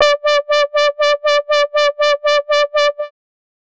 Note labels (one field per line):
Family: bass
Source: synthesizer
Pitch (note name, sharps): D5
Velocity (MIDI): 127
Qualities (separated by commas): bright, distorted, tempo-synced